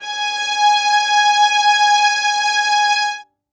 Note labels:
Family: string; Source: acoustic; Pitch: G#5; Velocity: 100; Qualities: reverb

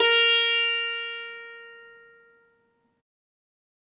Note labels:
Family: guitar; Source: acoustic; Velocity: 25; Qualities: bright, multiphonic, reverb

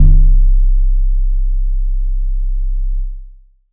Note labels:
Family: mallet percussion; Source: acoustic; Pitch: C1; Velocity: 75; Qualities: long release

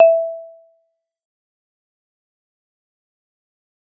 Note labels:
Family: mallet percussion; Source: acoustic; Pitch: E5; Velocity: 25; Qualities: fast decay, percussive

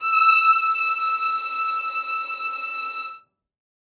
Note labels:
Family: string; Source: acoustic; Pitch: E6; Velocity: 127; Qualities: reverb

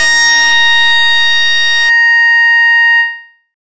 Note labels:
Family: bass; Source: synthesizer; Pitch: A#5; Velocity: 127; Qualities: bright, distorted

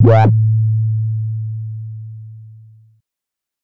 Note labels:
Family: bass; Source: synthesizer; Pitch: A2; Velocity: 75; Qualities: distorted

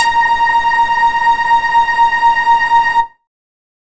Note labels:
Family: bass; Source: synthesizer; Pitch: A#5; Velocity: 25

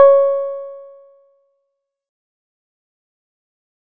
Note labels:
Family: guitar; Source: synthesizer; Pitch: C#5; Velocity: 50; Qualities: dark, fast decay

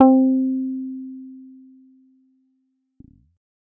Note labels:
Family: bass; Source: synthesizer; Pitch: C4; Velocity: 50; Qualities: dark

